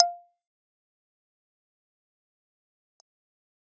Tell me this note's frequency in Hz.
698.5 Hz